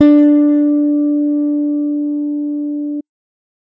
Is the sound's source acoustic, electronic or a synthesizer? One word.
electronic